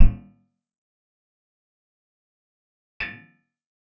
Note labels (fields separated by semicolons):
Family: guitar; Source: acoustic; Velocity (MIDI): 127; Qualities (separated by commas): percussive, reverb